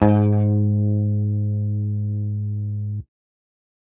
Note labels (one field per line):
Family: guitar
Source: electronic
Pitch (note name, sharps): G#2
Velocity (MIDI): 127